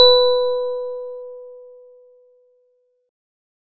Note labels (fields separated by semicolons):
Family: organ; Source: electronic; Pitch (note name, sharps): B4; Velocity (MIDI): 75